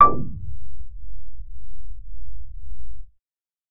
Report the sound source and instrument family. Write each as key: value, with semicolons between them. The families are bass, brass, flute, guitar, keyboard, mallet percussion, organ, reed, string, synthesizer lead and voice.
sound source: synthesizer; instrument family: bass